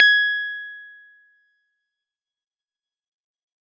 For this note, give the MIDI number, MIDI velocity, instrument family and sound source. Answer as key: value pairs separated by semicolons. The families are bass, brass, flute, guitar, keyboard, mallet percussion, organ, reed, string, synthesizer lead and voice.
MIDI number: 92; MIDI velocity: 127; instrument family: keyboard; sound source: electronic